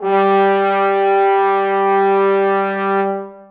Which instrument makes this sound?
acoustic brass instrument